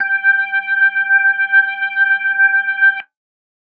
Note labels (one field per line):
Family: organ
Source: electronic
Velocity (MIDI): 50